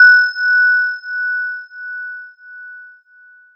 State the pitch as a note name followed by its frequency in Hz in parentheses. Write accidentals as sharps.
F#6 (1480 Hz)